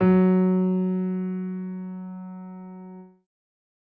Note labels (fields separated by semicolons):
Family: keyboard; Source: acoustic; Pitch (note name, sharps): F#3; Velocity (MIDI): 25